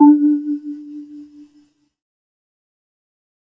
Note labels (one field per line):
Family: keyboard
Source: synthesizer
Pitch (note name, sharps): D4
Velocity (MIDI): 127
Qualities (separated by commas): fast decay